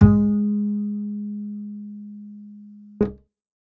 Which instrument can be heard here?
acoustic bass